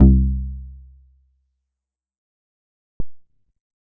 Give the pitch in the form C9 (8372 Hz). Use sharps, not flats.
C2 (65.41 Hz)